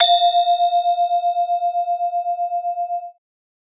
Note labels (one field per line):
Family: mallet percussion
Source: acoustic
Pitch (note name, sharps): F5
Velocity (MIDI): 100